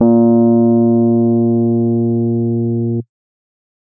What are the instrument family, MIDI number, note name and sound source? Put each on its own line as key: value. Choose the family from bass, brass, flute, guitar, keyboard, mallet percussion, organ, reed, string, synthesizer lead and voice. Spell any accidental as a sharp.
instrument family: keyboard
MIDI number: 46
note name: A#2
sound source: electronic